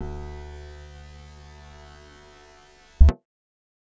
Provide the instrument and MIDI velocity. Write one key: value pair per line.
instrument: acoustic guitar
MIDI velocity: 127